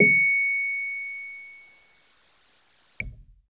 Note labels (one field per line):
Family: keyboard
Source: electronic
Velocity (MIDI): 25